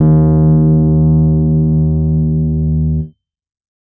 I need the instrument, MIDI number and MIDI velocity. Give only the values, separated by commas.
electronic keyboard, 39, 100